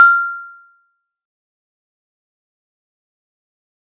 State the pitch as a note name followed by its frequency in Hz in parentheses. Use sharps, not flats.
F6 (1397 Hz)